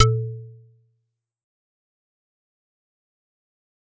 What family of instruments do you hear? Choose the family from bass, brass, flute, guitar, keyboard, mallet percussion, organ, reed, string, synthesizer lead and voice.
mallet percussion